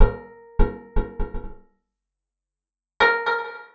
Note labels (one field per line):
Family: guitar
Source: acoustic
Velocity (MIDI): 50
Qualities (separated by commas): percussive, reverb